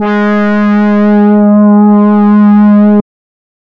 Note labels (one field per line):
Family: reed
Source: synthesizer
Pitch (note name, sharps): G#3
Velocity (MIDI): 50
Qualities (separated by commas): distorted, non-linear envelope